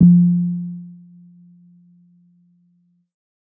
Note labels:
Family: keyboard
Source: electronic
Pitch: F3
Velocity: 25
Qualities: dark

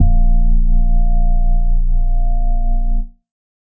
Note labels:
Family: organ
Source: electronic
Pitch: A#0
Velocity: 25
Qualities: dark

